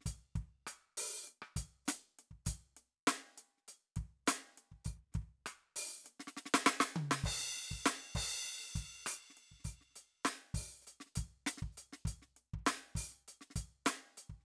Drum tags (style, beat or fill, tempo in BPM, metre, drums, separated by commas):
funk, beat, 100 BPM, 4/4, crash, closed hi-hat, open hi-hat, hi-hat pedal, snare, cross-stick, high tom, kick